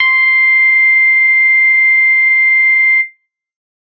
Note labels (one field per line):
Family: bass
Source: synthesizer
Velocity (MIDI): 50